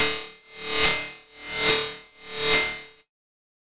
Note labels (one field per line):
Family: guitar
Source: electronic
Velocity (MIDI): 75